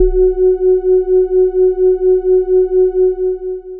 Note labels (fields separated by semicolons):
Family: bass; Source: synthesizer; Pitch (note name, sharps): F#4; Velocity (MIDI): 25; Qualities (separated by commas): long release